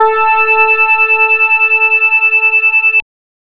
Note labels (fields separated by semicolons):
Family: bass; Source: synthesizer; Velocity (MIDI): 127; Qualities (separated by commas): distorted, multiphonic